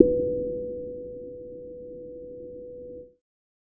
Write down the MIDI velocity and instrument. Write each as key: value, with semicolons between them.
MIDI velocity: 25; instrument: synthesizer bass